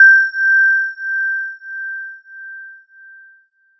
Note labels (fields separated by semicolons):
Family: mallet percussion; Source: electronic; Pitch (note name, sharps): G6; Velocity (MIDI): 25; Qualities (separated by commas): multiphonic